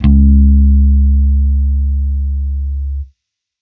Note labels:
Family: bass; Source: electronic; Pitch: C#2; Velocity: 25

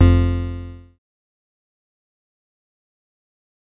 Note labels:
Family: bass; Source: synthesizer; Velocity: 25; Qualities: bright, distorted, fast decay

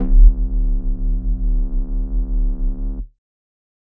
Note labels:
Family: flute; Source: synthesizer; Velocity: 50; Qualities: distorted

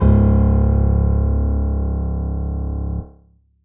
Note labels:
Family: keyboard; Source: electronic; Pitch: C#1; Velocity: 50; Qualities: dark

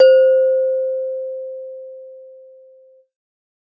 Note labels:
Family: mallet percussion; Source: acoustic; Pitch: C5; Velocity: 100

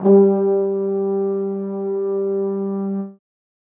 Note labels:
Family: brass; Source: acoustic; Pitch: G3; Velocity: 50; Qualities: reverb

